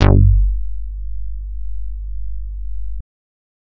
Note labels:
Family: bass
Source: synthesizer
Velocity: 127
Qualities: distorted

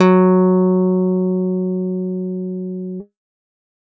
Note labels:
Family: guitar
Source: electronic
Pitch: F#3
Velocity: 75

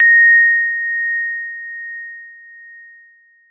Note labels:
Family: keyboard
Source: electronic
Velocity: 75

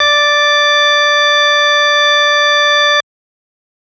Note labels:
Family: organ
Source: electronic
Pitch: D5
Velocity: 127

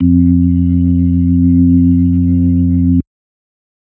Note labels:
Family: organ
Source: electronic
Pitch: F2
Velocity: 50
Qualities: dark

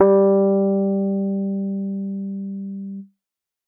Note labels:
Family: keyboard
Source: electronic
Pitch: G3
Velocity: 100

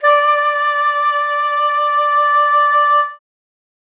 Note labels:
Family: flute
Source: acoustic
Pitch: D5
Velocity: 127

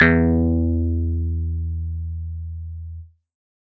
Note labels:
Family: keyboard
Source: electronic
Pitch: E2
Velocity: 50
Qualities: distorted

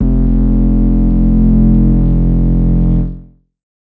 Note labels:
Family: synthesizer lead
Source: synthesizer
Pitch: F1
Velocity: 100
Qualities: distorted, multiphonic, non-linear envelope

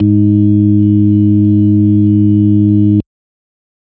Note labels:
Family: organ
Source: electronic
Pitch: G#2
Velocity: 50

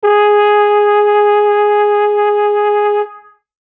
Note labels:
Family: brass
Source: acoustic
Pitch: G#4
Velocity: 75

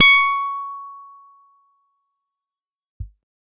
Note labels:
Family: guitar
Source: electronic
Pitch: C#6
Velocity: 100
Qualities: bright, distorted, fast decay

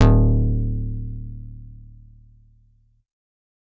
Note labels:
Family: bass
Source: synthesizer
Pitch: D1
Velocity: 100

